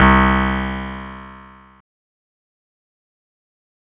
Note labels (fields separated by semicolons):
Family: guitar; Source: electronic; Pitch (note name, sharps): C2; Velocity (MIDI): 100; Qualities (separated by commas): bright, distorted, fast decay